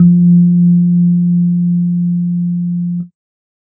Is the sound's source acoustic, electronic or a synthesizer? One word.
electronic